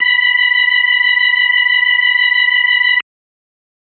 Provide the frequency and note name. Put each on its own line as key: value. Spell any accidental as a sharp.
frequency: 987.8 Hz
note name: B5